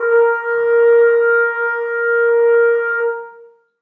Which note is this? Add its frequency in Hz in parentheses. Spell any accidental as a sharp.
A#4 (466.2 Hz)